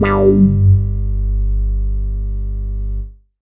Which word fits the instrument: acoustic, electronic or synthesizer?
synthesizer